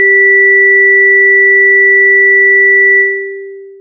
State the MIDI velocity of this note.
127